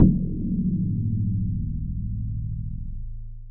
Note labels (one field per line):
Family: mallet percussion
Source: electronic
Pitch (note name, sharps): A-1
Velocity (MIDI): 50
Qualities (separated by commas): long release